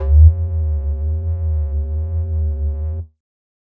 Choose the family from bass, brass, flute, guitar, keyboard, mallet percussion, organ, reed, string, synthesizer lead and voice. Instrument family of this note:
flute